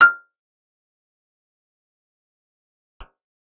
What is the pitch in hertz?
1397 Hz